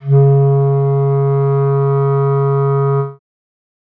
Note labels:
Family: reed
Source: acoustic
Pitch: C#3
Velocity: 50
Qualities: dark

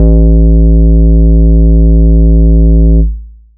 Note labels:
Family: bass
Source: synthesizer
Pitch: A1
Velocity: 50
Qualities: long release

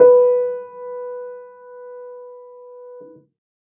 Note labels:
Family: keyboard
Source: acoustic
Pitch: B4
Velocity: 50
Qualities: reverb

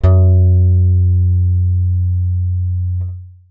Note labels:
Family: bass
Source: synthesizer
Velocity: 100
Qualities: dark

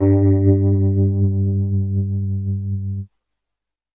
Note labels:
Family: keyboard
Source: electronic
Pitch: G2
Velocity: 75

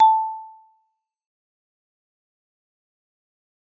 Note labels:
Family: mallet percussion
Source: acoustic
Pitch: A5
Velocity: 127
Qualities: fast decay, percussive

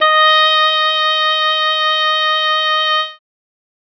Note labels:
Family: reed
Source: acoustic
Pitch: D#5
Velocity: 127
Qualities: bright

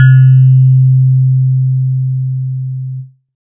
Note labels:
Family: synthesizer lead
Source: synthesizer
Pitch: C3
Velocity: 50

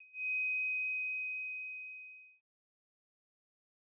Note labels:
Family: bass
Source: synthesizer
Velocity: 75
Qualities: bright, distorted, fast decay

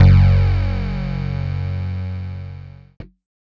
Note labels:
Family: keyboard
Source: electronic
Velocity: 100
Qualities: distorted

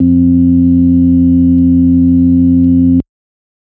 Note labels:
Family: organ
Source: electronic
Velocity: 100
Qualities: dark

